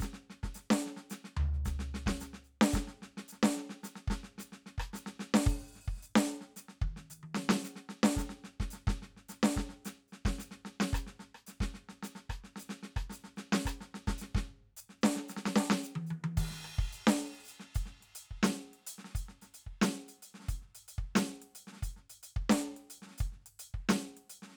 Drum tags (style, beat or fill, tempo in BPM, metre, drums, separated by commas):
prog rock, beat, 110 BPM, 5/4, crash, closed hi-hat, open hi-hat, hi-hat pedal, snare, cross-stick, high tom, floor tom, kick